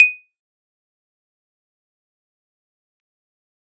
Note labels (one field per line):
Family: keyboard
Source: electronic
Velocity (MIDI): 75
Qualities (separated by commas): bright, fast decay, percussive